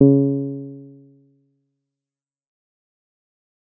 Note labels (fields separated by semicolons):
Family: bass; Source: synthesizer; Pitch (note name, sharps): C#3; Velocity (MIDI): 75; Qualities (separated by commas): dark, fast decay